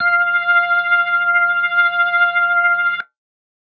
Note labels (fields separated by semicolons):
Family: organ; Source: electronic; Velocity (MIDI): 25